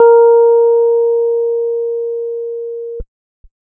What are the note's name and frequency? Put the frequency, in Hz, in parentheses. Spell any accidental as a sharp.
A#4 (466.2 Hz)